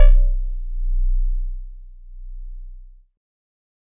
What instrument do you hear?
electronic keyboard